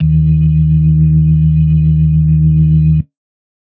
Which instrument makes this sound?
electronic organ